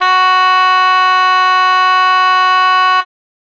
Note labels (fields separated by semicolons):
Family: reed; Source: acoustic; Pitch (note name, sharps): F#4; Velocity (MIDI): 75